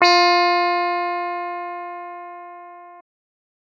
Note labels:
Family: keyboard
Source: electronic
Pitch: F4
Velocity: 75

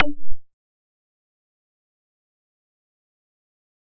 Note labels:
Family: bass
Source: synthesizer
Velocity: 50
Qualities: distorted, fast decay, percussive

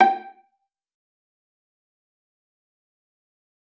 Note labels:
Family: string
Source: acoustic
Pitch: G5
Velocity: 100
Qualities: fast decay, percussive, reverb

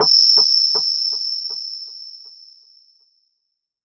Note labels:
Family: synthesizer lead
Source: synthesizer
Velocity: 25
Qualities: bright, non-linear envelope, reverb

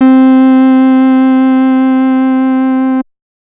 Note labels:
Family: bass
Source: synthesizer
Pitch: C4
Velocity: 75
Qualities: distorted

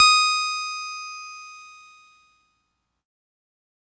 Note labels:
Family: keyboard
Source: electronic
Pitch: D#6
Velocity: 100

